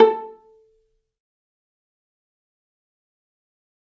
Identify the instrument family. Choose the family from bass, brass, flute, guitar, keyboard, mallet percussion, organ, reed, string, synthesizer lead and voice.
string